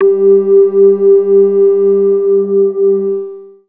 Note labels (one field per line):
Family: bass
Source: synthesizer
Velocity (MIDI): 25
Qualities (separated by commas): long release, multiphonic